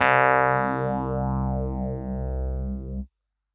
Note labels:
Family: keyboard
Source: electronic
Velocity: 127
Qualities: distorted

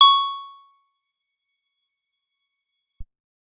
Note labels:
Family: guitar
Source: acoustic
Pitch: C#6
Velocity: 127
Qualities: percussive

